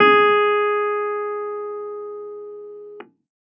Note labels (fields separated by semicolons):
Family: keyboard; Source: electronic; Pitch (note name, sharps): G#4; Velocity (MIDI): 25; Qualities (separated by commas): distorted